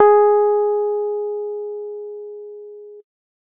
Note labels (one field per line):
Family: keyboard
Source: electronic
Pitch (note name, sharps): G#4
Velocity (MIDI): 100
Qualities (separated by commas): dark